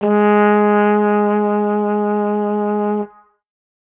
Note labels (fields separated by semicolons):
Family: brass; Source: acoustic; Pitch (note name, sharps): G#3; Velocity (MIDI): 50